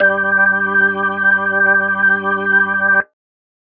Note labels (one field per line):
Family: organ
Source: electronic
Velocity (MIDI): 100